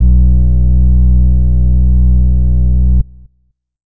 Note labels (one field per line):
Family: flute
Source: acoustic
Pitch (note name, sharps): B1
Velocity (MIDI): 50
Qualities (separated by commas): dark